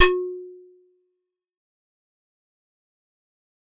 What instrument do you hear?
acoustic keyboard